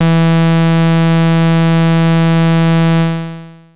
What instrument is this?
synthesizer bass